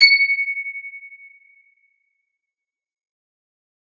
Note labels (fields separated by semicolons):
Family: guitar; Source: electronic; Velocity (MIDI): 25; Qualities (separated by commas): bright, fast decay, multiphonic, non-linear envelope